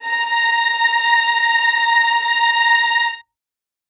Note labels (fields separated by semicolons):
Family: string; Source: acoustic; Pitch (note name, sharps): A#5; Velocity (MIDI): 75; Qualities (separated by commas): reverb